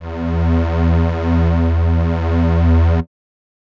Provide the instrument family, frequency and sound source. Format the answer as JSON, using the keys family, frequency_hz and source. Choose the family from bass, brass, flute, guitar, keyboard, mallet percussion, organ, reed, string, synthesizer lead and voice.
{"family": "reed", "frequency_hz": 82.41, "source": "acoustic"}